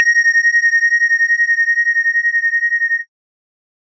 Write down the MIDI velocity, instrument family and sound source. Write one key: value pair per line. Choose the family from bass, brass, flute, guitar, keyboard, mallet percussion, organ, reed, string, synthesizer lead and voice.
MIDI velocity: 100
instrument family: organ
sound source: electronic